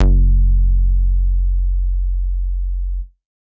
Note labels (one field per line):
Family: bass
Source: synthesizer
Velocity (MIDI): 25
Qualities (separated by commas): dark